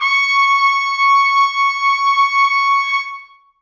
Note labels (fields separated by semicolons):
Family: brass; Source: acoustic; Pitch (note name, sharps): C#6; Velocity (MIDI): 127; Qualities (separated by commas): bright, reverb